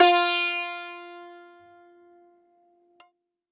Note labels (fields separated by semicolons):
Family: guitar; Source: acoustic; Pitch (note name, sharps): F4; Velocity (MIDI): 100; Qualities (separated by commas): bright, multiphonic, reverb